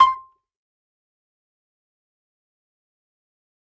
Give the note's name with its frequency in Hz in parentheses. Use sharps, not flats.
C6 (1047 Hz)